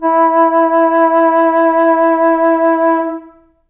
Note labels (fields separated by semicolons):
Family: flute; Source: acoustic; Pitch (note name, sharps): E4; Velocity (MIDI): 100; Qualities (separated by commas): reverb